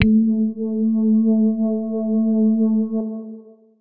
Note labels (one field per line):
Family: guitar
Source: electronic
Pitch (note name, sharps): A3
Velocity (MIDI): 25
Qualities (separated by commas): dark, distorted, long release